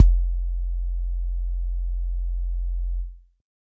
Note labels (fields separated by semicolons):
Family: keyboard; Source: electronic; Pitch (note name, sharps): F1; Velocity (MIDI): 100; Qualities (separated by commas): dark